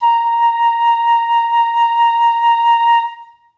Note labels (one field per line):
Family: flute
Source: acoustic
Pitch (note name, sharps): A#5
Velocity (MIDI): 50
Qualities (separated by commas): reverb